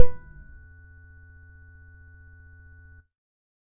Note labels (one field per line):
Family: bass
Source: synthesizer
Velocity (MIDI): 25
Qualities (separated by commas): distorted, percussive